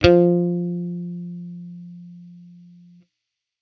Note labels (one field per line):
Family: bass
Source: electronic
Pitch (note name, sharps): F3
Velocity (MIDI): 127